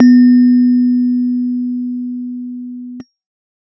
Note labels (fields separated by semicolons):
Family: keyboard; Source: electronic; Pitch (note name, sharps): B3; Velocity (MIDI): 50